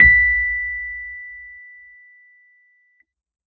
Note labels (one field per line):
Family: keyboard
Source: electronic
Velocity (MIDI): 127